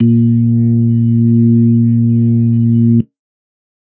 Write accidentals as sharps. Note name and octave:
A#2